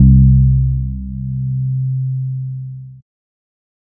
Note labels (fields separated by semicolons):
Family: bass; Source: synthesizer; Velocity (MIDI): 25